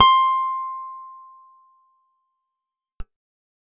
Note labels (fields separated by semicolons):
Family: guitar; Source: acoustic; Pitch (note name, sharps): C6; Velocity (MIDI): 25; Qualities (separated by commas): fast decay